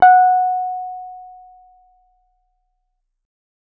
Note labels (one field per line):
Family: guitar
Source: acoustic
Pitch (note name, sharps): F#5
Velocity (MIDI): 50